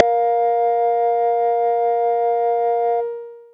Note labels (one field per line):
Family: bass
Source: synthesizer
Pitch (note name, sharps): A#3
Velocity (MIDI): 100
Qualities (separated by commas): long release, multiphonic